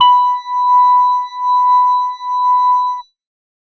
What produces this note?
electronic organ